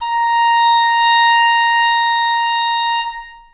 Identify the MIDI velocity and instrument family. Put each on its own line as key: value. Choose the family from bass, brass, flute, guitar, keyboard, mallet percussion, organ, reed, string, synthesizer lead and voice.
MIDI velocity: 75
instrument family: reed